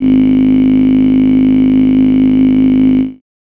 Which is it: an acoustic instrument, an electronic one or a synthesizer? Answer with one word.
synthesizer